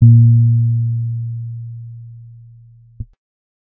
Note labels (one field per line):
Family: bass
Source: synthesizer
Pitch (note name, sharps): A#2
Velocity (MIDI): 25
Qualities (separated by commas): dark